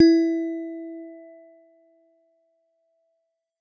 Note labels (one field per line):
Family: mallet percussion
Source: acoustic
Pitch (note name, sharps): E4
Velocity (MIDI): 75